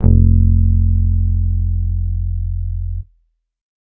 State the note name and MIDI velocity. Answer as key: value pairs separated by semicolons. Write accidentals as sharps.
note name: F1; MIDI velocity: 50